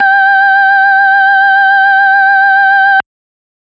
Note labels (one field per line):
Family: organ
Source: electronic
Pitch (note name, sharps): G5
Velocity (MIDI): 100